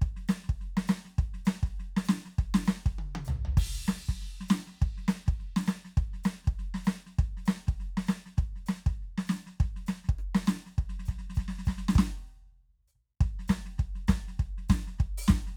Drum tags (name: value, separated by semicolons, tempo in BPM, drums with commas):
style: rockabilly; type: beat; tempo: 200 BPM; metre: 4/4; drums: crash, open hi-hat, hi-hat pedal, snare, cross-stick, high tom, floor tom, kick